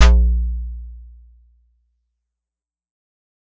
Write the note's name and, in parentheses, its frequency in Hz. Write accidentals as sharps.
A#1 (58.27 Hz)